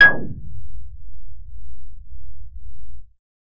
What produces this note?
synthesizer bass